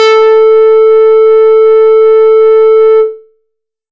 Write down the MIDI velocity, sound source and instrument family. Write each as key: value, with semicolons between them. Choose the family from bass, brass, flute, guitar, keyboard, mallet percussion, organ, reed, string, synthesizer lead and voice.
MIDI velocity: 127; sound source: synthesizer; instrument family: bass